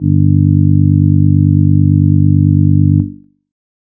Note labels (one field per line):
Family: reed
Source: synthesizer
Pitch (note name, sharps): G1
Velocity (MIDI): 127